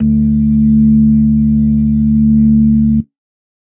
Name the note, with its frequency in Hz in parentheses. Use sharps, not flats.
D2 (73.42 Hz)